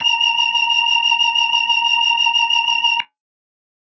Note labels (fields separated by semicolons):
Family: organ; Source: electronic; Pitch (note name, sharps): A#5; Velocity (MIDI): 100